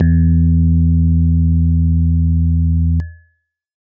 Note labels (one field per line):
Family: keyboard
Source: electronic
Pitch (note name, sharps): E2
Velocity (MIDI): 75